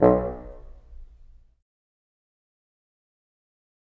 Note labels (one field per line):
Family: reed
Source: acoustic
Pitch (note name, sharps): B1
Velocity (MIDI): 25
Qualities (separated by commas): fast decay, percussive, reverb